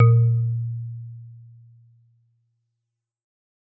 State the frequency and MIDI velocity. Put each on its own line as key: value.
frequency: 116.5 Hz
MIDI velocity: 100